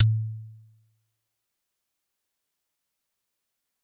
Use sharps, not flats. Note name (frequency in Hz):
A2 (110 Hz)